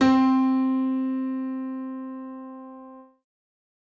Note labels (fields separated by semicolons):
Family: keyboard; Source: acoustic; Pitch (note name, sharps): C4; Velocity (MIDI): 127